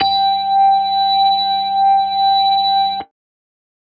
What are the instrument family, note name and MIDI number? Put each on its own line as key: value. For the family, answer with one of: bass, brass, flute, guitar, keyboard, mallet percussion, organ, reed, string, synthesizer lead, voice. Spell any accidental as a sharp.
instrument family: organ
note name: G5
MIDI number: 79